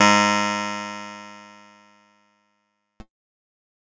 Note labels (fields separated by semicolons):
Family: keyboard; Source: electronic; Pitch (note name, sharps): G#2; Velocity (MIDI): 127; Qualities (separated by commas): bright